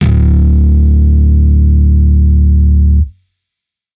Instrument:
electronic bass